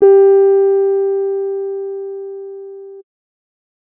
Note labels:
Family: keyboard; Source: electronic; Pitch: G4; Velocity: 50; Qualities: dark

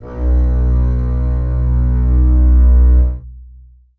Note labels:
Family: string; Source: acoustic; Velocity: 25; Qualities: long release, reverb

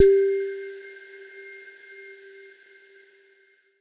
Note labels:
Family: mallet percussion; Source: electronic; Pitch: G4; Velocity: 100; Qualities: bright, non-linear envelope

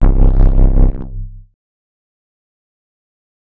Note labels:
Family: bass; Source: synthesizer; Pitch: C1; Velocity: 127; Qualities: distorted, fast decay, multiphonic

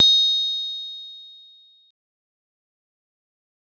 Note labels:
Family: mallet percussion; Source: acoustic; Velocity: 50; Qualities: fast decay, reverb

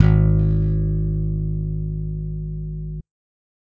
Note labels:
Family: bass; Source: electronic; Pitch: G#1; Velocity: 127; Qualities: bright

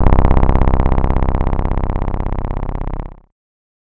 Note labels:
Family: bass; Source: synthesizer; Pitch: C0; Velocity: 25; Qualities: bright, distorted

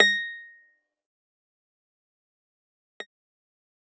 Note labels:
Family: guitar; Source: electronic; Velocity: 25; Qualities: fast decay, percussive

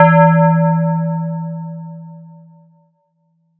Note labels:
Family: mallet percussion; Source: electronic; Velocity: 100; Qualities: multiphonic

